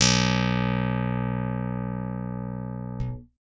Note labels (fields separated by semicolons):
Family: guitar; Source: electronic; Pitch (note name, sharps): B1; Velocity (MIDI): 127; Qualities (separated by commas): reverb